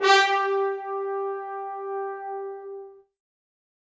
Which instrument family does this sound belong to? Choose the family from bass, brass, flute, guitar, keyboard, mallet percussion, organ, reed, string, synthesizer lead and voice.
brass